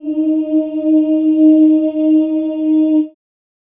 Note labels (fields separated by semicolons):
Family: voice; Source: acoustic; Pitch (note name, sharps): D#4; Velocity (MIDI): 127; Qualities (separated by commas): reverb